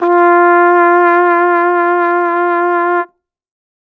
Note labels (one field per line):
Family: brass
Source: acoustic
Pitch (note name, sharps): F4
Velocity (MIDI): 50